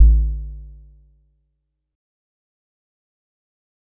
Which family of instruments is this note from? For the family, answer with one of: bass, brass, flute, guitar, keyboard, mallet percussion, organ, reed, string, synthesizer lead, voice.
mallet percussion